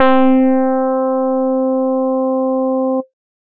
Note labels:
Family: bass; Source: synthesizer; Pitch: C4; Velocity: 127

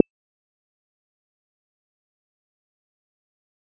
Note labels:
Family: bass; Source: synthesizer; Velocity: 50; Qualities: fast decay, percussive

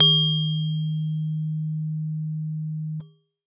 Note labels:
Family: keyboard; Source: acoustic; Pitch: D#3; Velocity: 25

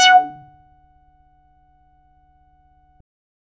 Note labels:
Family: bass; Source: synthesizer; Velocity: 75; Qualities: distorted, percussive

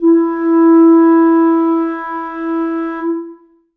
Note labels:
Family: reed; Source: acoustic; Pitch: E4; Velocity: 50; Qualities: reverb

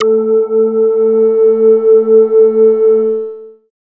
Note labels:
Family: bass; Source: synthesizer; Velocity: 50; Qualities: distorted, long release, multiphonic

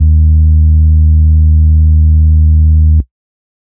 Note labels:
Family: organ; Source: electronic; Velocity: 25; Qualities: distorted

